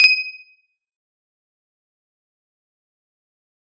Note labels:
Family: guitar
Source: electronic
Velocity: 75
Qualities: bright, fast decay, percussive

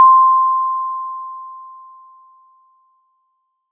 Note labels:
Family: mallet percussion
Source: acoustic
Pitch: C6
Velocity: 25

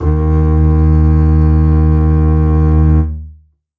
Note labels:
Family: string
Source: acoustic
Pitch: D#2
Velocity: 25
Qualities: reverb

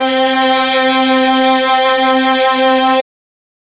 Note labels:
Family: string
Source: electronic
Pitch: C4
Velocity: 127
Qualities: distorted, reverb

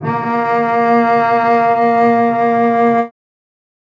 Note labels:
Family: string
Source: acoustic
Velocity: 25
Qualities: reverb

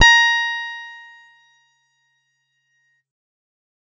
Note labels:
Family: guitar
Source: electronic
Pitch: A#5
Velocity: 75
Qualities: bright

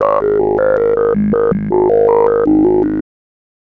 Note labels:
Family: bass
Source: synthesizer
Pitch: G#1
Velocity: 50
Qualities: tempo-synced

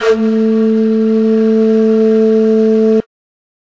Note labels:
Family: flute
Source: acoustic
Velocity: 100

